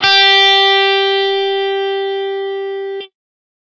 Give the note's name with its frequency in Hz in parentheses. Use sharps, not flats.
G4 (392 Hz)